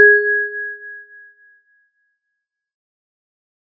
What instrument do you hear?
acoustic mallet percussion instrument